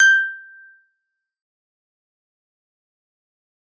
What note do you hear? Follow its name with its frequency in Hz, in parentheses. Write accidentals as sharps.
G6 (1568 Hz)